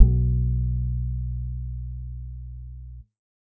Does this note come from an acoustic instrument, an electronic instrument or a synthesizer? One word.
synthesizer